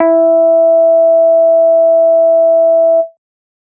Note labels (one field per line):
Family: bass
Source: synthesizer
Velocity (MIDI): 50